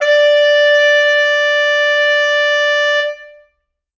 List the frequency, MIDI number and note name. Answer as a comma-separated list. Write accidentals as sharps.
587.3 Hz, 74, D5